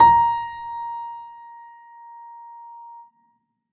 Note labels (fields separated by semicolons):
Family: keyboard; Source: acoustic; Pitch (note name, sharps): A#5; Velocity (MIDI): 75; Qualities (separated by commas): reverb